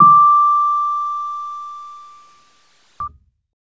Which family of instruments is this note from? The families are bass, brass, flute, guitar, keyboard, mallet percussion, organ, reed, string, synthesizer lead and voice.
keyboard